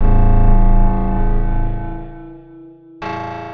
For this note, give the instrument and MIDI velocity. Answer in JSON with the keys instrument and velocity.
{"instrument": "acoustic guitar", "velocity": 50}